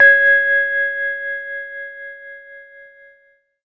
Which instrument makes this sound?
electronic keyboard